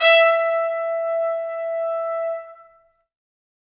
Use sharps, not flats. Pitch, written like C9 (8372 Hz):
E5 (659.3 Hz)